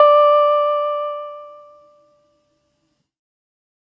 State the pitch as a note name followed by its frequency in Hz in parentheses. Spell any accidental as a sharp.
D5 (587.3 Hz)